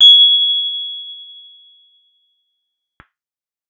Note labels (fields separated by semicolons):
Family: guitar; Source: electronic; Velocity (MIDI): 75; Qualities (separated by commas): reverb